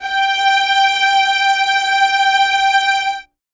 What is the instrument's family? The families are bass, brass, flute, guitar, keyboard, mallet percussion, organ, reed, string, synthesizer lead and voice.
string